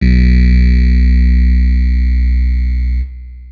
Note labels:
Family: keyboard; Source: electronic; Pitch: B1; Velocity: 75; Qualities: bright, distorted, long release

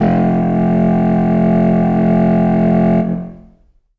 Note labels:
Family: reed; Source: acoustic; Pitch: F1; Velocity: 100; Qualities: long release, reverb

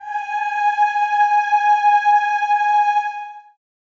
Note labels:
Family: voice; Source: acoustic; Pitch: G#5; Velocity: 127; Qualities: reverb

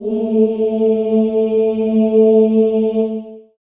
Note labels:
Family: voice; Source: acoustic; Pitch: A3; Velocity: 25; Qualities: reverb

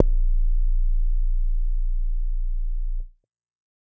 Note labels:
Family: bass; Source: synthesizer; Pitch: A#0; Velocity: 100; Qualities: dark, distorted

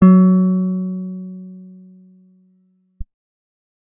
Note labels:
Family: guitar; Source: acoustic; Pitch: F#3; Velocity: 25

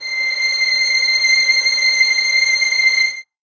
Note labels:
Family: string; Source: acoustic; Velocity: 127; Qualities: reverb

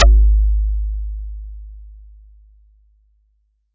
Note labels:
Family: mallet percussion; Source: acoustic; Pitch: G#1; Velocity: 25

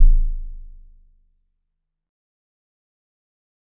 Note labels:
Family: mallet percussion; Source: acoustic; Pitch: A0; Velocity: 25; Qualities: dark, fast decay, percussive

